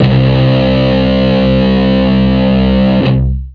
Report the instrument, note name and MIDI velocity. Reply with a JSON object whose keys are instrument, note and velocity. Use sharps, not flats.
{"instrument": "electronic guitar", "note": "C2", "velocity": 100}